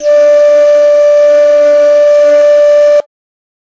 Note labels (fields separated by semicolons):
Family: flute; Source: acoustic; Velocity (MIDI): 25